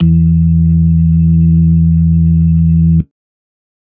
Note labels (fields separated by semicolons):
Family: organ; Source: electronic; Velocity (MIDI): 75; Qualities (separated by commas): dark